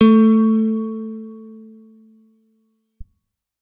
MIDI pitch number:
57